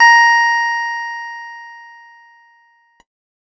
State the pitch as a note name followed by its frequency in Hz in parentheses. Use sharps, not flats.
A#5 (932.3 Hz)